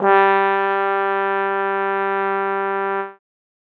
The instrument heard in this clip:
acoustic brass instrument